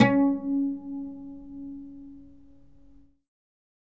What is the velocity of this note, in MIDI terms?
75